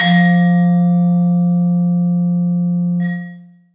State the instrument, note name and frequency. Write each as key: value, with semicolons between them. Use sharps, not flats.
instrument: acoustic mallet percussion instrument; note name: F3; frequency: 174.6 Hz